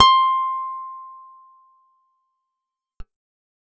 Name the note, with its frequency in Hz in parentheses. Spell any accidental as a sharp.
C6 (1047 Hz)